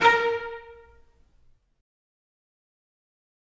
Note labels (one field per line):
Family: string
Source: acoustic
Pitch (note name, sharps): A#4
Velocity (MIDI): 127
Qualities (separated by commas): fast decay, reverb